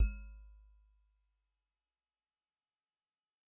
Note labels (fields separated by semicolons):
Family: mallet percussion; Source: acoustic; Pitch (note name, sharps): G#1; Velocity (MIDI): 127; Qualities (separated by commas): percussive